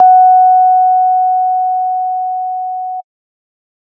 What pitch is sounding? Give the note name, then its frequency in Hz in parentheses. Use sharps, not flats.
F#5 (740 Hz)